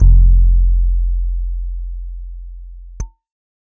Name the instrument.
electronic keyboard